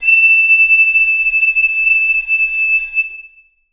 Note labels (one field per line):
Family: reed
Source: acoustic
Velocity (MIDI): 50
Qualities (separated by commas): bright, reverb